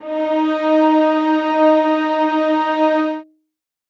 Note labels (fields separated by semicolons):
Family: string; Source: acoustic; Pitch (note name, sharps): D#4; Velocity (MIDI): 25; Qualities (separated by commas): reverb